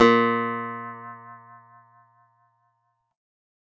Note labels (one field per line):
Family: guitar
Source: acoustic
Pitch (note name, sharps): A#2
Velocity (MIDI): 25